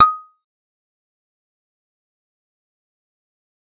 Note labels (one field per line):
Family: bass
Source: synthesizer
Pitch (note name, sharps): D#6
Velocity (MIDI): 25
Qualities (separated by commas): fast decay, percussive